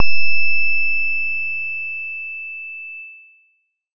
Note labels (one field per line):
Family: bass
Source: synthesizer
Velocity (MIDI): 100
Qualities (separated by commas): distorted